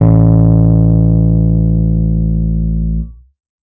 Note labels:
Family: keyboard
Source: electronic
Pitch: A1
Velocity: 100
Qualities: distorted

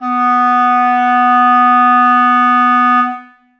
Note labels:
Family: reed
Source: acoustic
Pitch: B3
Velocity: 100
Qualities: reverb

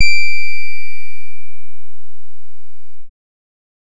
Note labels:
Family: bass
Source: synthesizer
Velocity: 25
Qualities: distorted

